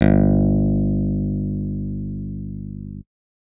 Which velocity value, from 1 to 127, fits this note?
127